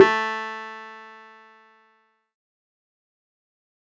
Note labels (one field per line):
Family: keyboard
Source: electronic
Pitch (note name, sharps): A3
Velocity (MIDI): 75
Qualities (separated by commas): distorted, fast decay